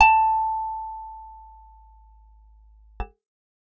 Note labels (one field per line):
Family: guitar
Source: acoustic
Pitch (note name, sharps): A5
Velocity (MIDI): 100